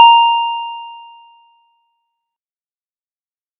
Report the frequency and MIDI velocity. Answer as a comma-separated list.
932.3 Hz, 50